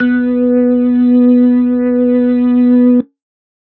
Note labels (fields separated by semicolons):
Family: organ; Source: electronic; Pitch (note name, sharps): B3; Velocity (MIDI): 75